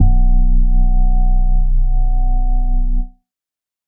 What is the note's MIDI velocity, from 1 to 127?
127